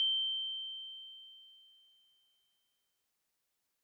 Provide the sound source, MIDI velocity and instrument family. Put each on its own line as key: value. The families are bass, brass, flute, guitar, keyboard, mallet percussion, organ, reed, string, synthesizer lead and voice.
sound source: acoustic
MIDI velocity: 75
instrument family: mallet percussion